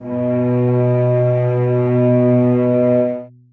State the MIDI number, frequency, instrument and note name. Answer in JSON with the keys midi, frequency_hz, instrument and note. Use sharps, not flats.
{"midi": 47, "frequency_hz": 123.5, "instrument": "acoustic string instrument", "note": "B2"}